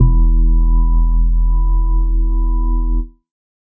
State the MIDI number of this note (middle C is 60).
28